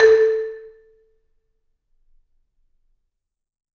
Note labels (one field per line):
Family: mallet percussion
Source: acoustic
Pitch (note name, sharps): A4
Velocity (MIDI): 127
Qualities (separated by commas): reverb